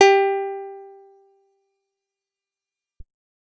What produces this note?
acoustic guitar